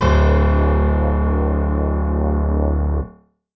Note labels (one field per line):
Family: keyboard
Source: electronic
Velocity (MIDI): 127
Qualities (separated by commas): reverb